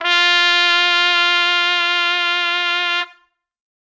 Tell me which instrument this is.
acoustic brass instrument